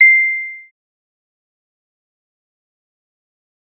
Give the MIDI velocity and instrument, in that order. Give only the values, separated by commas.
100, synthesizer bass